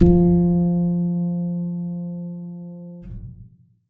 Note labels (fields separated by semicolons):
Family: keyboard; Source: acoustic; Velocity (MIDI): 25; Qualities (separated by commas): dark, reverb